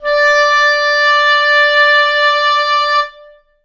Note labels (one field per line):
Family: reed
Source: acoustic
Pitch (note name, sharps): D5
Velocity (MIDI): 127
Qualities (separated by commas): reverb